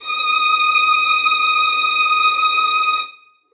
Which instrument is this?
acoustic string instrument